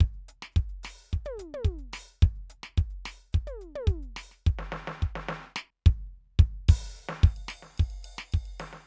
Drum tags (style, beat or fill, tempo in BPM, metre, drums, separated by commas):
calypso, beat, 108 BPM, 4/4, ride, closed hi-hat, open hi-hat, hi-hat pedal, snare, high tom, kick